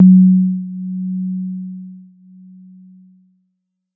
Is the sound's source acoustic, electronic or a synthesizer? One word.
electronic